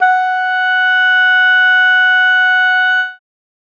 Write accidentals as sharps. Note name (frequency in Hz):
F#5 (740 Hz)